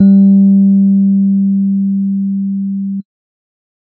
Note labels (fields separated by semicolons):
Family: keyboard; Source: electronic; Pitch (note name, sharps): G3; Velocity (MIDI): 75; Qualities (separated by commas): dark